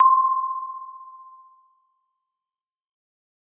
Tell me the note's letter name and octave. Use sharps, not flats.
C6